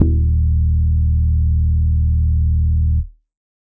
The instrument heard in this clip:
electronic organ